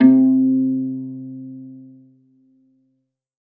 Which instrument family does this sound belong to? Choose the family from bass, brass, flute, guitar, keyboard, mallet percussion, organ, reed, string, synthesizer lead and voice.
string